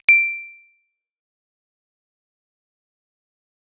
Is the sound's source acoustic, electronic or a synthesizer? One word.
synthesizer